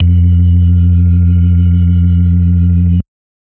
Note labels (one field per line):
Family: organ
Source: electronic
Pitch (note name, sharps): F2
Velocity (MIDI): 127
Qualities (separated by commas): dark